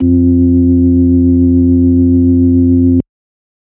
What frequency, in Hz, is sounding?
87.31 Hz